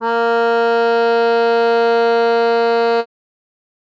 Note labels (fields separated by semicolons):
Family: reed; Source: acoustic; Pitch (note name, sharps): A#3; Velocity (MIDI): 127